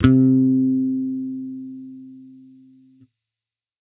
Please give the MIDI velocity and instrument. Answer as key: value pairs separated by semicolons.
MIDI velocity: 127; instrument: electronic bass